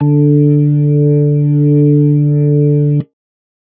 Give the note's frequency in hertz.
146.8 Hz